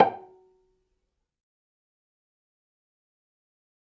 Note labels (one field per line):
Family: string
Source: acoustic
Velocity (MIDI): 127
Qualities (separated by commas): fast decay, percussive, reverb